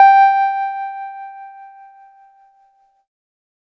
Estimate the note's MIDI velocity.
50